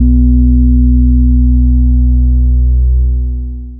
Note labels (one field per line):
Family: bass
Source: synthesizer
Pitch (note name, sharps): B1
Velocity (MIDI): 50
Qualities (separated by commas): long release